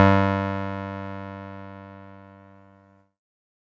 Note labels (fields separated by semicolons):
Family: keyboard; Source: electronic; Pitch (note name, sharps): G2; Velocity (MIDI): 100; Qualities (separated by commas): distorted